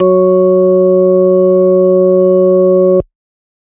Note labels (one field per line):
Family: organ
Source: electronic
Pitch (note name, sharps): F#3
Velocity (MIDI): 75